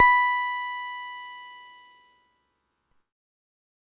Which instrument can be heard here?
electronic keyboard